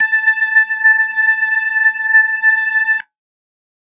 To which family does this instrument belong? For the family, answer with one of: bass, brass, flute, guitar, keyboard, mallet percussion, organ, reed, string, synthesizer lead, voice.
organ